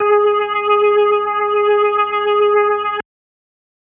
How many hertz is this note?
415.3 Hz